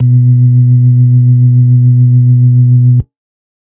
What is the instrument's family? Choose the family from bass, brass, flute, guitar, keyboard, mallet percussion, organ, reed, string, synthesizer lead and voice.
organ